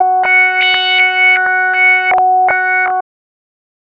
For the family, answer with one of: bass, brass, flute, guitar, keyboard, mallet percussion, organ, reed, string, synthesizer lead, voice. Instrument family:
bass